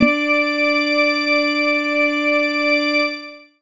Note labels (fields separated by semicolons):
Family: organ; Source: electronic; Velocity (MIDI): 100; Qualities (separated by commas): reverb